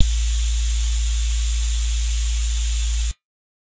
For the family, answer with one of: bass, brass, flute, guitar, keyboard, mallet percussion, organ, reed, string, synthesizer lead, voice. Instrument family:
bass